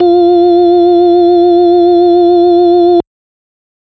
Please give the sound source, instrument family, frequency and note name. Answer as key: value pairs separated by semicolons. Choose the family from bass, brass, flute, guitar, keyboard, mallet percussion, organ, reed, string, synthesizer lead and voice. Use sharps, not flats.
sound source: electronic; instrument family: organ; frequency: 349.2 Hz; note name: F4